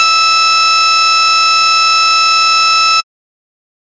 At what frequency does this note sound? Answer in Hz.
1319 Hz